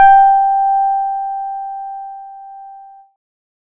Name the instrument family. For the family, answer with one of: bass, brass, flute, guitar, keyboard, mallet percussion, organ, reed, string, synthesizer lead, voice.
keyboard